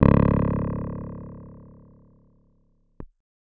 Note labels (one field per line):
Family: keyboard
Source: electronic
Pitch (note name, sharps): C#1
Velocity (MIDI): 100